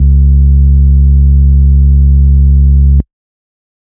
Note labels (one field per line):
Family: organ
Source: electronic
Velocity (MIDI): 127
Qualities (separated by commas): distorted